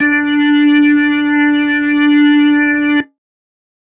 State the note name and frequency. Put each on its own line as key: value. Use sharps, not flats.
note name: D4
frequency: 293.7 Hz